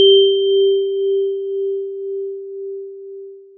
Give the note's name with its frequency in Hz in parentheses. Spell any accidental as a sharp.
G4 (392 Hz)